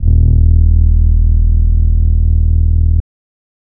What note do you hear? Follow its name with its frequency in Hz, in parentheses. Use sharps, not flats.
D#1 (38.89 Hz)